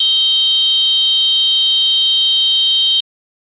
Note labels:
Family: organ; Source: electronic; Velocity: 50; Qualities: bright

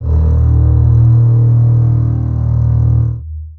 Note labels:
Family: string; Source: acoustic; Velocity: 50; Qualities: long release, reverb

